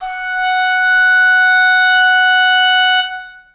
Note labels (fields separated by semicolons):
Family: reed; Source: acoustic; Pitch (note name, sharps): F#5; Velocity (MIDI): 100; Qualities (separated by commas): reverb